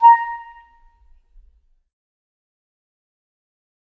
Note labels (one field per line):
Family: reed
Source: acoustic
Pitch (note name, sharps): A#5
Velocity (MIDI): 25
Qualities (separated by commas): fast decay, percussive, reverb